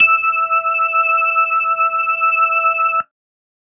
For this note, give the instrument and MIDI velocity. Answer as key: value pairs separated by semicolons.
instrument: electronic organ; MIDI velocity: 75